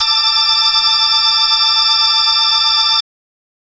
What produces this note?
electronic organ